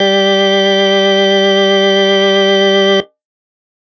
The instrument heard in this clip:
electronic organ